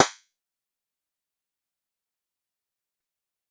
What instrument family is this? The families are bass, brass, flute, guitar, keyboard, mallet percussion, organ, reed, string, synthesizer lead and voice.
guitar